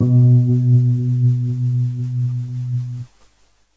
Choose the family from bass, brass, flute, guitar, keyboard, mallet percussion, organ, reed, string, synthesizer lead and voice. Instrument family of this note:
keyboard